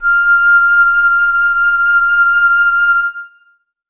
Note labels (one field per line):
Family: flute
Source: acoustic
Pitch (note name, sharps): F6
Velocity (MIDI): 75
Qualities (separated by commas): reverb